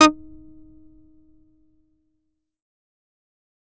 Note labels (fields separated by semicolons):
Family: bass; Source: synthesizer; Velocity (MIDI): 75; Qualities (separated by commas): distorted, fast decay, percussive